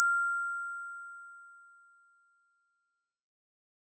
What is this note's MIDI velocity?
50